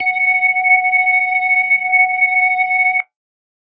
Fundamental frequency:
740 Hz